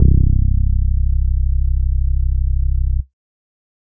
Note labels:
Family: bass; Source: synthesizer; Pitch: C1; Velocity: 127

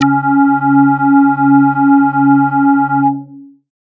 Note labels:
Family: bass; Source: synthesizer; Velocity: 100; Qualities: distorted, long release, multiphonic

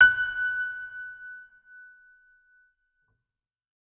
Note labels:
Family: organ; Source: electronic; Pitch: F#6; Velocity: 127; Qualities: reverb

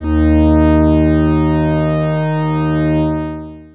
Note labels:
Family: organ; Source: electronic; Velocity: 100; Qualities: distorted, long release

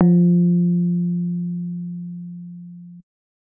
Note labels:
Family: keyboard; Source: electronic; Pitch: F3; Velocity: 50; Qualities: dark

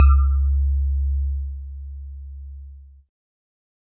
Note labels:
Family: keyboard; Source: electronic; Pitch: C#2; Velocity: 127; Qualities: multiphonic

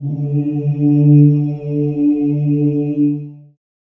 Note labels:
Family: voice; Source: acoustic; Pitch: D3; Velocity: 100; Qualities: dark, long release, reverb

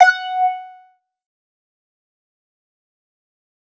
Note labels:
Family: bass; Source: synthesizer; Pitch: F#5; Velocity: 75; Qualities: distorted, fast decay

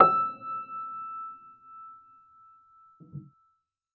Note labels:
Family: keyboard; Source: acoustic; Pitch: E6; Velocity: 25; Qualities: reverb

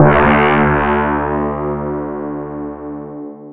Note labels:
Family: mallet percussion; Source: electronic; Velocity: 50; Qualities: bright, distorted, long release, non-linear envelope

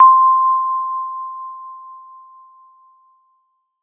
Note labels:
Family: mallet percussion; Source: acoustic; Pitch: C6; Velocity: 75

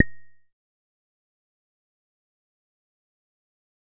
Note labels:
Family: bass; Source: synthesizer; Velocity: 50; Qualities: fast decay, percussive

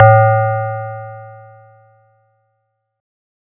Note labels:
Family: mallet percussion; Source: acoustic; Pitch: A2; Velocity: 50

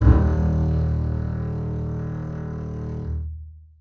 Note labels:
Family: string; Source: acoustic; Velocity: 127; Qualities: long release, reverb

